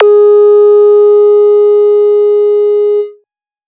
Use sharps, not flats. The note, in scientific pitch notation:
G#4